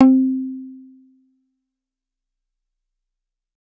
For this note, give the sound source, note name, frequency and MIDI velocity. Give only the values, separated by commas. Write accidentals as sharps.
synthesizer, C4, 261.6 Hz, 100